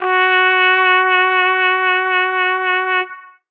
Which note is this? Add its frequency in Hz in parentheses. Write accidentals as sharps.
F#4 (370 Hz)